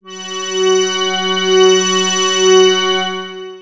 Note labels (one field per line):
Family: synthesizer lead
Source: synthesizer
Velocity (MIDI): 127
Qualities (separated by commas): bright, long release, non-linear envelope